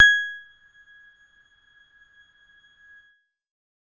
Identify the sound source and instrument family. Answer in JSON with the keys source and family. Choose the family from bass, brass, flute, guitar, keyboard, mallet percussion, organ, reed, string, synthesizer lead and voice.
{"source": "electronic", "family": "keyboard"}